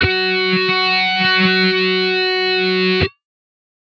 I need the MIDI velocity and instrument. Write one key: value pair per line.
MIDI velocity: 25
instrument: synthesizer guitar